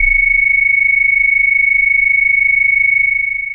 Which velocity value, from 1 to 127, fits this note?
25